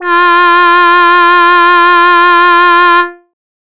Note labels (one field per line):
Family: voice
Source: synthesizer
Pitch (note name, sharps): F4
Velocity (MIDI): 127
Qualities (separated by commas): distorted